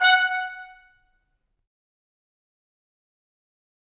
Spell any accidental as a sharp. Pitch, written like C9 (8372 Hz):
F#5 (740 Hz)